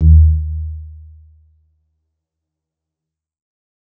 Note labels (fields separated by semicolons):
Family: keyboard; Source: electronic; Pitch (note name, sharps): D#2; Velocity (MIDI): 25; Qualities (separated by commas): dark, fast decay